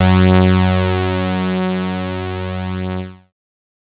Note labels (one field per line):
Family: bass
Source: synthesizer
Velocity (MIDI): 75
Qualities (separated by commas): bright, distorted